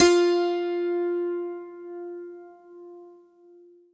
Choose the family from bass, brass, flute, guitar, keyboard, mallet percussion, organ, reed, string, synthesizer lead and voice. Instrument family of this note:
guitar